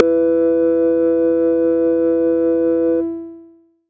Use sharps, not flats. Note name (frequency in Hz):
E3 (164.8 Hz)